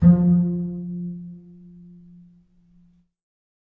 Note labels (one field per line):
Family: string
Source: acoustic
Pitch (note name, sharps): F3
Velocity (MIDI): 75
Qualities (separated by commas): dark, reverb